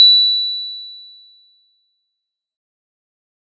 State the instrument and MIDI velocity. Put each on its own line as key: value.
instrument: acoustic mallet percussion instrument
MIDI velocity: 75